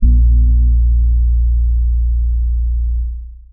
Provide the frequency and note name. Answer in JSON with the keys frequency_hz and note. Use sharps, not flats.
{"frequency_hz": 58.27, "note": "A#1"}